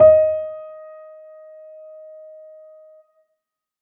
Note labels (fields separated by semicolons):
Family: keyboard; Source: acoustic; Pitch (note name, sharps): D#5; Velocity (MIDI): 75